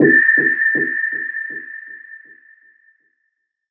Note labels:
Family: synthesizer lead; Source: synthesizer; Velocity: 25; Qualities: non-linear envelope, reverb

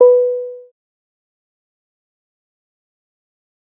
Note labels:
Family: bass; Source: synthesizer; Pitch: B4; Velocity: 75; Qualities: fast decay, percussive

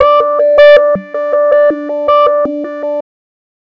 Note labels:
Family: bass; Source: synthesizer; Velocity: 75; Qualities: tempo-synced

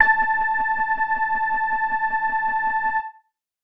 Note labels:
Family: keyboard; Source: electronic; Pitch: A5; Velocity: 75; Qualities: distorted

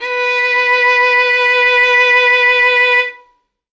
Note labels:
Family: string; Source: acoustic; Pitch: B4; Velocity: 25; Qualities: bright, reverb

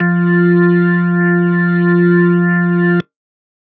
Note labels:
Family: organ; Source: electronic; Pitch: F3; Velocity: 25

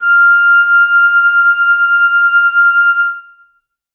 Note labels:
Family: flute; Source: acoustic; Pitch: F6; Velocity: 75; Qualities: reverb

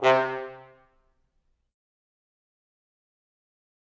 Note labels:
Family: brass; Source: acoustic; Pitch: C3; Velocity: 100; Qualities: fast decay, percussive, reverb

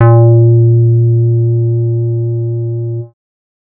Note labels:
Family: bass; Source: synthesizer; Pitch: A#2; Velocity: 25; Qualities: dark

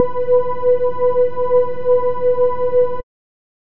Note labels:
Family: bass; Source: synthesizer; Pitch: B4; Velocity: 75; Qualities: dark

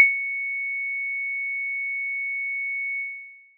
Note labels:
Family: mallet percussion; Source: acoustic; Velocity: 25

